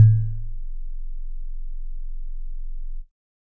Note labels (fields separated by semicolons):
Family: keyboard; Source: electronic; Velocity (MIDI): 127